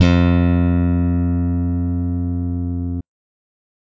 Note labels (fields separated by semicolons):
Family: bass; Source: electronic; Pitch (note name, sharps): F2; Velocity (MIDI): 50; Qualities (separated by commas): bright